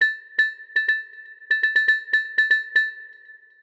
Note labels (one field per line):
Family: mallet percussion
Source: synthesizer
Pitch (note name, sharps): A6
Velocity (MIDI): 127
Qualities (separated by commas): long release, multiphonic, percussive, tempo-synced